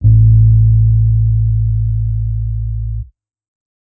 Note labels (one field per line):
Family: bass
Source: electronic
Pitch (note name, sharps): A1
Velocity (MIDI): 25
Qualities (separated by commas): dark